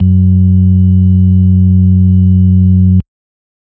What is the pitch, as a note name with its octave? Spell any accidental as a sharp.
F#2